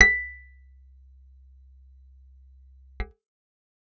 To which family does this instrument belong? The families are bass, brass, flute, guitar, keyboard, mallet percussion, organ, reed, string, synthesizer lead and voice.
guitar